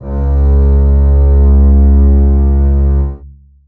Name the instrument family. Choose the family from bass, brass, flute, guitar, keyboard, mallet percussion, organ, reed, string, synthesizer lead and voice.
string